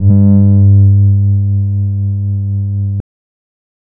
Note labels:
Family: bass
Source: synthesizer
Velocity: 50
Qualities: dark, distorted, non-linear envelope

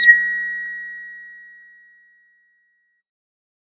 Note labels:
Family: bass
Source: synthesizer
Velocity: 100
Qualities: bright, distorted

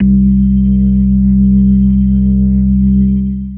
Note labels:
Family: organ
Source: electronic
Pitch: C2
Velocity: 50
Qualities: dark, distorted, long release

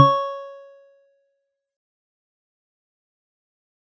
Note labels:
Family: mallet percussion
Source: acoustic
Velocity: 127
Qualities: fast decay, percussive

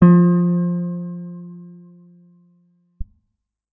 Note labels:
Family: guitar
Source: electronic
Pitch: F3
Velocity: 25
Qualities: reverb

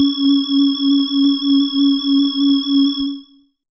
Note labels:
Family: mallet percussion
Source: electronic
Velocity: 127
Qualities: bright, distorted, multiphonic

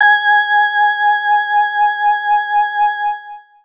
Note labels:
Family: organ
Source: electronic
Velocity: 25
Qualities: distorted, long release

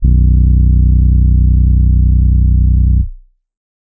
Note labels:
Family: keyboard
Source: electronic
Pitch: B0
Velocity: 25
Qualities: dark

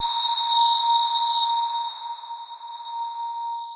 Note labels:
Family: mallet percussion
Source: electronic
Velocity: 50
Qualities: bright, long release, non-linear envelope

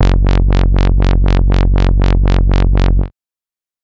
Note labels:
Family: bass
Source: synthesizer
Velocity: 100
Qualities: bright, distorted, tempo-synced

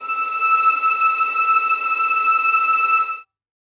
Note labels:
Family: string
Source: acoustic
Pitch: E6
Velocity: 100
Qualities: reverb

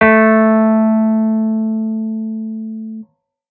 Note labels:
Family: keyboard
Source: electronic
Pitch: A3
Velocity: 127

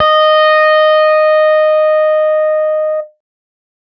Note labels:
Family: guitar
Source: electronic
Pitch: D#5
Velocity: 100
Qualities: distorted

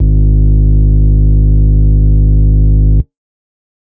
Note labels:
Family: organ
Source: electronic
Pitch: G#1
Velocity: 127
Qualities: distorted

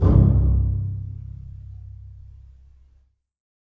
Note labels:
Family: string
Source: acoustic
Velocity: 25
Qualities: reverb

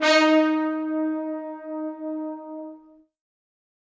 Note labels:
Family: brass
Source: acoustic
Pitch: D#4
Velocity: 50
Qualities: bright, reverb

